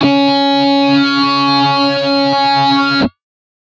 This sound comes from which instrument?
synthesizer guitar